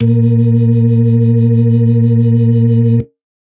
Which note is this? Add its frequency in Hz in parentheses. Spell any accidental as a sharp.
A#2 (116.5 Hz)